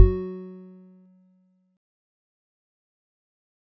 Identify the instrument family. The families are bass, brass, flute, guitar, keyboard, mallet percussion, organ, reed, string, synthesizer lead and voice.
mallet percussion